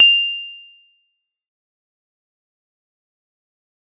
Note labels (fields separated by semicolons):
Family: mallet percussion; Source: acoustic; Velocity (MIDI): 100; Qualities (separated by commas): bright, fast decay, percussive